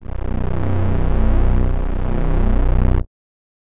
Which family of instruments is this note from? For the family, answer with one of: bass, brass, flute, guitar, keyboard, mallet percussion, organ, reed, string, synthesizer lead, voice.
reed